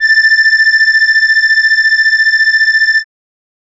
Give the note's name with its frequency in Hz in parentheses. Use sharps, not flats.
A6 (1760 Hz)